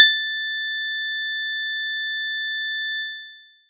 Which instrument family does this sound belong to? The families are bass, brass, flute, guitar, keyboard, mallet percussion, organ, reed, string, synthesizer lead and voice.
mallet percussion